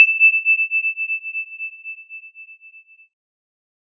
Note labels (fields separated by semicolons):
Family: keyboard; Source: synthesizer; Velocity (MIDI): 100; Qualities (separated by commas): bright